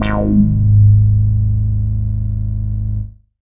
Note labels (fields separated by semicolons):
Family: bass; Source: synthesizer; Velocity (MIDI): 75; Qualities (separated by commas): distorted, non-linear envelope